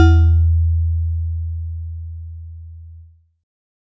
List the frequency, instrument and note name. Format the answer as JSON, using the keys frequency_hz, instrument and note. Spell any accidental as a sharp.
{"frequency_hz": 82.41, "instrument": "acoustic mallet percussion instrument", "note": "E2"}